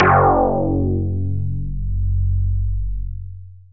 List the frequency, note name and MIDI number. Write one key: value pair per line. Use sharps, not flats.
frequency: 46.25 Hz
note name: F#1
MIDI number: 30